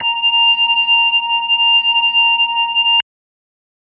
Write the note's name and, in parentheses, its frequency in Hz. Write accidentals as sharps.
A#5 (932.3 Hz)